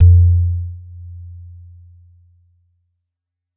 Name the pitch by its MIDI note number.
41